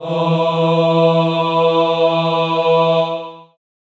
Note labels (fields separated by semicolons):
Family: voice; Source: acoustic; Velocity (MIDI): 127; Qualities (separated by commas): long release, reverb